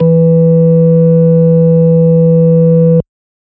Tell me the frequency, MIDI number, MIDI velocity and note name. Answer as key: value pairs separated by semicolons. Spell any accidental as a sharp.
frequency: 164.8 Hz; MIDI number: 52; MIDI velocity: 127; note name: E3